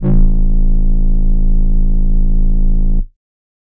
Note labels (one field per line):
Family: flute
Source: synthesizer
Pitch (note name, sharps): A0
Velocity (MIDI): 100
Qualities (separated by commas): distorted